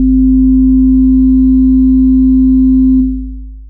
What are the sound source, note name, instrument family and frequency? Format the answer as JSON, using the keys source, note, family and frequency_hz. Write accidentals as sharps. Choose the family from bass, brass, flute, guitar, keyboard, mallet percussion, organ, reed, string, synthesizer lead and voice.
{"source": "synthesizer", "note": "G#1", "family": "synthesizer lead", "frequency_hz": 51.91}